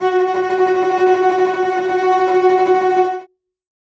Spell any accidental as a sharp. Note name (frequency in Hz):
F#4 (370 Hz)